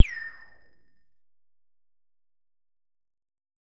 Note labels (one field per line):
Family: bass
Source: synthesizer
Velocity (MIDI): 100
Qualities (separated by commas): distorted, percussive